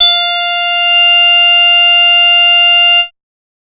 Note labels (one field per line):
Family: bass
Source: synthesizer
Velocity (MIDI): 25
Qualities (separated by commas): bright, distorted, multiphonic